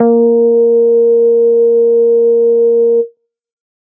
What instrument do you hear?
synthesizer bass